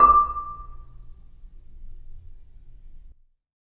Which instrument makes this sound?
acoustic mallet percussion instrument